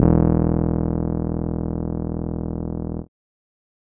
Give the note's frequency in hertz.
41.2 Hz